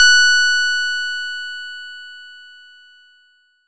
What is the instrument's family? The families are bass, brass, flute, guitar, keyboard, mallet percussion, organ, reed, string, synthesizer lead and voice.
bass